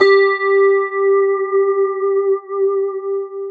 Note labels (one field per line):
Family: guitar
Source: electronic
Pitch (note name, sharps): G4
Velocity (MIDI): 127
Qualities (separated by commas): long release, multiphonic, non-linear envelope